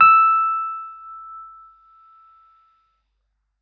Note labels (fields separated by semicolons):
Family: keyboard; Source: electronic; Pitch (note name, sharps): E6; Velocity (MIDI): 75